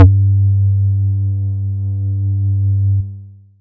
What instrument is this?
synthesizer bass